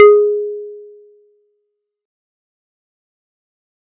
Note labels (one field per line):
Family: mallet percussion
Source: acoustic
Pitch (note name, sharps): G#4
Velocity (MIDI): 75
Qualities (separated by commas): fast decay